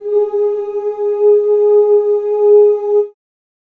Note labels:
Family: voice; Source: acoustic; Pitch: G#4; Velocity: 75; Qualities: dark, reverb

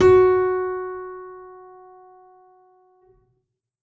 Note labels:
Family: keyboard; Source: acoustic; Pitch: F#4; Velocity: 127; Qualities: reverb

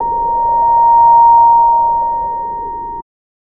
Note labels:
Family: bass; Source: synthesizer; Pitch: A#5; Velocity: 75; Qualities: distorted

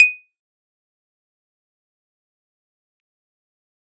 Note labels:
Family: keyboard; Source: electronic; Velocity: 100; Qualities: bright, fast decay, percussive

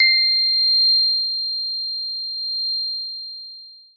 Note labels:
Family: mallet percussion; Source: acoustic; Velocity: 127; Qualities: bright, long release

